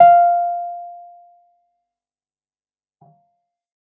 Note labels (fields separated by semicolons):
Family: keyboard; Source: electronic; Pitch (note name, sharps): F5; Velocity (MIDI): 75; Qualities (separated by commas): fast decay